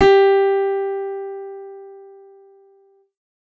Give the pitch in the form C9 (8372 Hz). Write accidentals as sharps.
G4 (392 Hz)